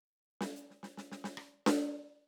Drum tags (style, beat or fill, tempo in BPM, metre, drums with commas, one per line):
Afro-Cuban
fill
105 BPM
4/4
hi-hat pedal, snare, cross-stick